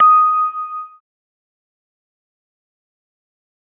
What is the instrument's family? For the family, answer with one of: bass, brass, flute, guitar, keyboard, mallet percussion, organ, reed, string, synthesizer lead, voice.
organ